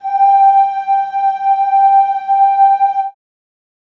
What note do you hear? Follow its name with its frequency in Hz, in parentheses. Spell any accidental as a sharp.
G5 (784 Hz)